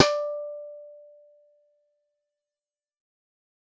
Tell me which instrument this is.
synthesizer guitar